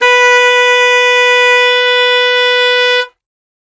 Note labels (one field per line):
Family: reed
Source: acoustic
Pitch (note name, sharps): B4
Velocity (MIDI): 100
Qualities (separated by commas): bright